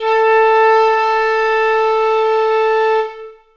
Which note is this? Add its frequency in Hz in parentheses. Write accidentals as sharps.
A4 (440 Hz)